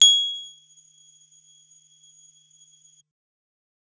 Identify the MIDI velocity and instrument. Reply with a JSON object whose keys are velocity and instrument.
{"velocity": 127, "instrument": "electronic guitar"}